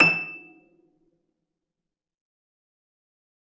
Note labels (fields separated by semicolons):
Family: string; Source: acoustic; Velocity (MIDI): 50; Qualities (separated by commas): fast decay, percussive, reverb